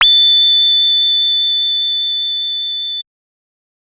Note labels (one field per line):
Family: bass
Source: synthesizer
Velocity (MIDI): 50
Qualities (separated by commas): bright, distorted